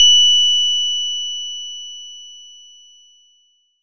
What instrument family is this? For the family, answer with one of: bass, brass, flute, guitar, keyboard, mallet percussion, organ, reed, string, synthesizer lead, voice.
bass